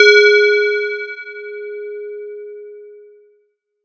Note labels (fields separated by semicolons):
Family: mallet percussion; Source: electronic; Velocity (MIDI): 100; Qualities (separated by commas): multiphonic